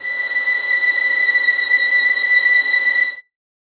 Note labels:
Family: string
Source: acoustic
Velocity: 75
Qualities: reverb

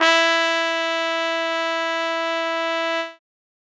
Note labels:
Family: brass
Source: acoustic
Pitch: E4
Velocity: 127

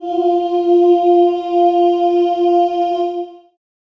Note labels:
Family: voice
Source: acoustic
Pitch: F4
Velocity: 75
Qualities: reverb

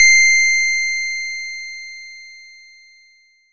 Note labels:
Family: bass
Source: synthesizer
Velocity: 75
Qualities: bright, distorted

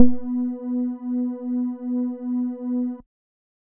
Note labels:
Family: bass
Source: synthesizer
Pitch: B3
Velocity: 25

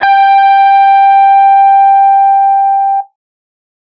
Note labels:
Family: guitar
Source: electronic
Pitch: G5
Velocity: 100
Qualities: distorted

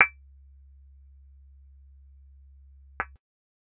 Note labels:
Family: bass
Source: synthesizer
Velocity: 75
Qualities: percussive

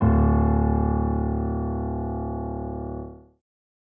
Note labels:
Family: keyboard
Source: acoustic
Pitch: D1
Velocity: 50

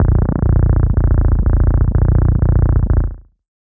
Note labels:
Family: bass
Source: synthesizer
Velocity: 50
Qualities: distorted, tempo-synced

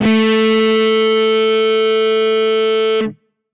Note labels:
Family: guitar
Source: electronic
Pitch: A3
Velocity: 50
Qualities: bright, distorted

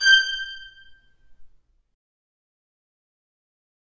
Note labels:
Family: string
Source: acoustic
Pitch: G6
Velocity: 127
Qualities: bright, fast decay, reverb

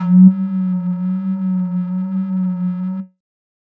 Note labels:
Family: flute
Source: synthesizer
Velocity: 25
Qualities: distorted

